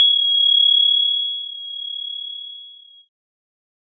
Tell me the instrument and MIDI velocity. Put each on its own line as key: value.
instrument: electronic keyboard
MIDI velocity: 50